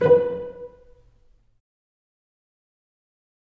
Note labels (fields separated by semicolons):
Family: string; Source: acoustic; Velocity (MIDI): 75; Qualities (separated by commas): dark, fast decay, percussive, reverb